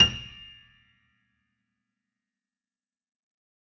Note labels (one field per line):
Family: keyboard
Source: acoustic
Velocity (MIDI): 127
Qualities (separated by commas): fast decay, percussive, reverb